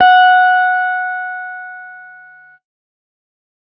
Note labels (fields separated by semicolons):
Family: guitar; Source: electronic; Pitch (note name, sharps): F#5; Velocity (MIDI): 25; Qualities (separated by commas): distorted, fast decay